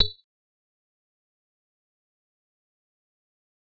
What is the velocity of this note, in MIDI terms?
25